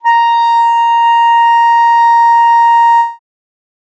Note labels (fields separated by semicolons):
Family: reed; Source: acoustic; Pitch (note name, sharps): A#5; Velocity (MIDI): 127